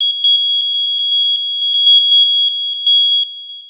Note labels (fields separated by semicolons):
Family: synthesizer lead; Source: synthesizer; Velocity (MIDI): 25; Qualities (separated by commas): bright, long release, tempo-synced